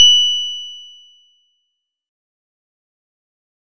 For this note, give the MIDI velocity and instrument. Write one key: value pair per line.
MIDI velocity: 25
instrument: synthesizer guitar